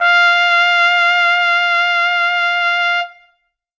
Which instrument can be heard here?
acoustic brass instrument